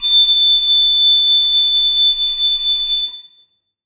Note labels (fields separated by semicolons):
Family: flute; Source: acoustic; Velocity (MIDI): 75; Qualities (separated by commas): bright, reverb